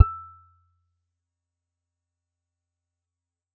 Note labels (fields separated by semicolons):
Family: guitar; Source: acoustic; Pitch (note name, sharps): E6; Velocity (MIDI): 75; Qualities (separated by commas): fast decay, percussive